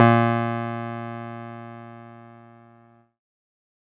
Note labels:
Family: keyboard; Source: electronic; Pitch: A#2; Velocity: 25; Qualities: distorted

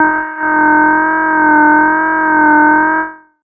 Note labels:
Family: bass; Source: synthesizer; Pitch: D#4; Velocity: 25; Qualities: distorted, tempo-synced

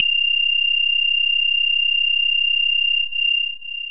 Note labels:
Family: bass; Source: synthesizer; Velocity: 127; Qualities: bright, distorted, long release

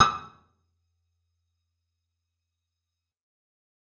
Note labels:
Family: guitar; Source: electronic; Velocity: 25; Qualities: percussive, reverb

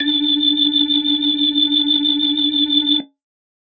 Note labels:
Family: organ; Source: electronic; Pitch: D4; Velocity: 127; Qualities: bright

